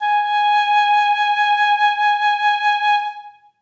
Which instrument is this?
acoustic flute